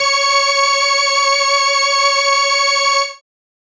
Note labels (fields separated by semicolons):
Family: keyboard; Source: synthesizer; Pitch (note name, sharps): C#5; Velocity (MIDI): 75; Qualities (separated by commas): bright